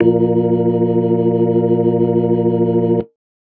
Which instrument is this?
electronic organ